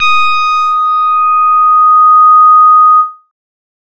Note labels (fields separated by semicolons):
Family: bass; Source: synthesizer; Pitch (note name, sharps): D#6; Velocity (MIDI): 127; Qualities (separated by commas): bright, distorted